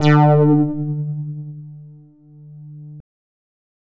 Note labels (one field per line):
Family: bass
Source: synthesizer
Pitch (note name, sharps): D3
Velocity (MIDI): 100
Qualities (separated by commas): distorted